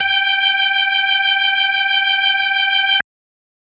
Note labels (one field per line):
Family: organ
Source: electronic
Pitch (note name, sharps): G5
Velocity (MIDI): 50